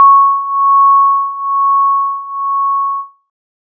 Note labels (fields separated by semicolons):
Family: synthesizer lead; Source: synthesizer; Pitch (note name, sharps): C#6; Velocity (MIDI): 127